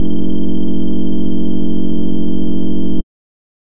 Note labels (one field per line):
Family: bass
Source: synthesizer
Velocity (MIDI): 127